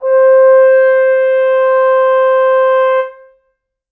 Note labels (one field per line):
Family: brass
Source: acoustic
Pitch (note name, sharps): C5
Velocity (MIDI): 100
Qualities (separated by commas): reverb